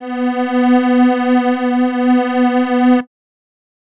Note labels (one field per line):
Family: reed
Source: acoustic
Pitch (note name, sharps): B3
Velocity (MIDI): 75